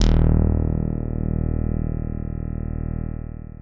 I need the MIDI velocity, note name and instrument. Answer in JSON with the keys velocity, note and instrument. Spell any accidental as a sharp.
{"velocity": 127, "note": "D#1", "instrument": "synthesizer guitar"}